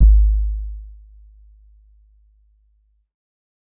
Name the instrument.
electronic keyboard